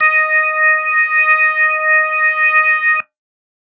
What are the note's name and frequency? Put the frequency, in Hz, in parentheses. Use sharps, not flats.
D#5 (622.3 Hz)